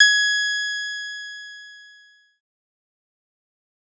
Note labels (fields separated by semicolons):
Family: bass; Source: synthesizer; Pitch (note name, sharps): G#6; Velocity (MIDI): 75; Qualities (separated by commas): fast decay